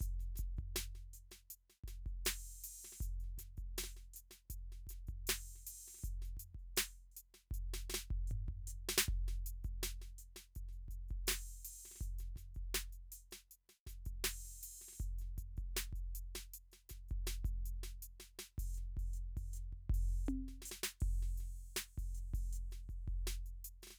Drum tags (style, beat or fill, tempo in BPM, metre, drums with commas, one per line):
funk
beat
80 BPM
4/4
crash, closed hi-hat, open hi-hat, hi-hat pedal, snare, high tom, floor tom, kick